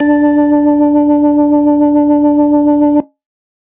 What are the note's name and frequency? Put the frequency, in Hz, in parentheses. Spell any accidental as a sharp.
D4 (293.7 Hz)